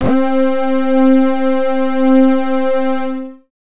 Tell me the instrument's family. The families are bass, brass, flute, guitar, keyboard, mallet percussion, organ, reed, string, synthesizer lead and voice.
bass